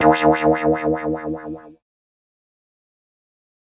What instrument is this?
synthesizer keyboard